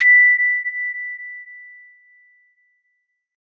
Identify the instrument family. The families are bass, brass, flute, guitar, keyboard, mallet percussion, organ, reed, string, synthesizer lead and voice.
mallet percussion